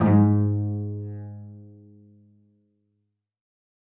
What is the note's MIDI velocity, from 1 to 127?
127